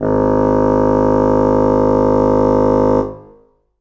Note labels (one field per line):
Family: reed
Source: acoustic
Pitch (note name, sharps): G#1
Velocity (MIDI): 75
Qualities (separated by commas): reverb